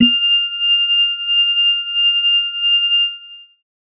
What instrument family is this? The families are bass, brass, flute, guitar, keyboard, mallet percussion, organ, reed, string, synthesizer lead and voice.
organ